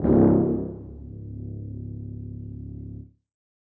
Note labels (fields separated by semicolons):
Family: brass; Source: acoustic; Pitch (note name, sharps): C#1; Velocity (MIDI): 25; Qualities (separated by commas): bright, reverb